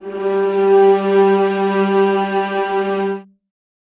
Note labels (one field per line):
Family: string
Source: acoustic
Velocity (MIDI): 50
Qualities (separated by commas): reverb